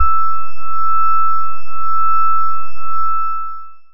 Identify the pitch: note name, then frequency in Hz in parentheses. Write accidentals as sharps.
E6 (1319 Hz)